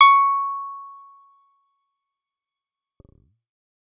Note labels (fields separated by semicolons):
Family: bass; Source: synthesizer; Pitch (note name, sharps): C#6; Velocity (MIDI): 127; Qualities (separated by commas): fast decay